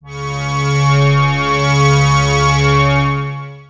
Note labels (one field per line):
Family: synthesizer lead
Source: synthesizer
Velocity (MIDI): 127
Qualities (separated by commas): bright, long release, non-linear envelope